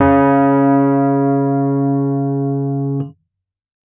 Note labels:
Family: keyboard; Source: electronic; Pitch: C#3; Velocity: 127; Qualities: dark

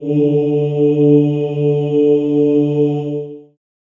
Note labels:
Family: voice; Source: acoustic; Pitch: D3; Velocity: 50; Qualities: dark, long release, reverb

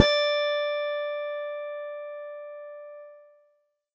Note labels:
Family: keyboard; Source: electronic; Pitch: D5; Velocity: 127; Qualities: bright

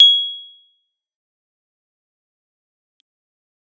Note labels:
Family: keyboard; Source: electronic; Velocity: 50; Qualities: bright, fast decay, percussive

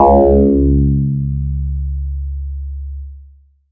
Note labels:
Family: bass; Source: synthesizer; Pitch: C#2; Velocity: 100; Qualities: distorted

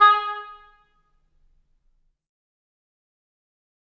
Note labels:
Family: reed; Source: acoustic; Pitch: G#4; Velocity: 127; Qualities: fast decay, percussive, reverb

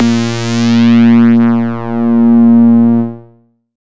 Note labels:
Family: bass; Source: synthesizer; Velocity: 100; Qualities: bright, distorted

